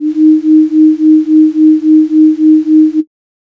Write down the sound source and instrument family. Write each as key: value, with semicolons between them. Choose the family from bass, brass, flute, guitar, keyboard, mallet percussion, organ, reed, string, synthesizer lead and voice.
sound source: synthesizer; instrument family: flute